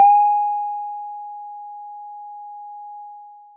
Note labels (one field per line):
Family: mallet percussion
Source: acoustic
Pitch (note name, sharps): G#5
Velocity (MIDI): 25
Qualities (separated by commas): long release